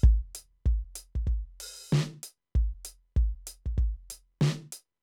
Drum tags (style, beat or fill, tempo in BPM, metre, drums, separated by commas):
funk, beat, 96 BPM, 4/4, closed hi-hat, open hi-hat, hi-hat pedal, snare, kick